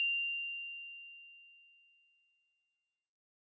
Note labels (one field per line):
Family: mallet percussion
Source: acoustic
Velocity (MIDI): 50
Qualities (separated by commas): bright